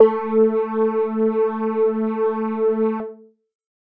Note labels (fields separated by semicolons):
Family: keyboard; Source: electronic; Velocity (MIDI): 100; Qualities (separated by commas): distorted